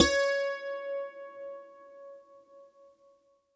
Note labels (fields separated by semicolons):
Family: guitar; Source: acoustic; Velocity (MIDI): 75; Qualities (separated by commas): bright, reverb